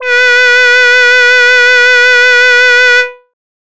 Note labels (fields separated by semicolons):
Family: voice; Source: synthesizer; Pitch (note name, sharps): B4; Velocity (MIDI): 127